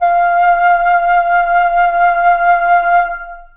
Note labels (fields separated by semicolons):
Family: flute; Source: acoustic; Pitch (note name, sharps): F5; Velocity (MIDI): 100; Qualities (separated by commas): long release, reverb